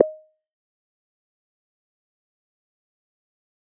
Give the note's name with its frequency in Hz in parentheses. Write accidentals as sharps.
D#5 (622.3 Hz)